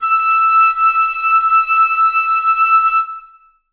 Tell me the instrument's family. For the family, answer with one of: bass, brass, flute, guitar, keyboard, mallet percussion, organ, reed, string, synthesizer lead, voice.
reed